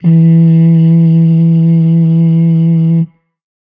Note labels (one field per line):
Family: brass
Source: acoustic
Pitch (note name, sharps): E3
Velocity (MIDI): 50